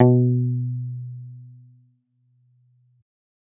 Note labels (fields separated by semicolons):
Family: bass; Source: synthesizer; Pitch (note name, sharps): B2; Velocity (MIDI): 127